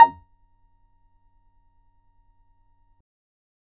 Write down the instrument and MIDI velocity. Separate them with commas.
synthesizer bass, 25